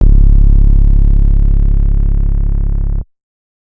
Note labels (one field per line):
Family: bass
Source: synthesizer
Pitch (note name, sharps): C#1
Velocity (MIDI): 127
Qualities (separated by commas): distorted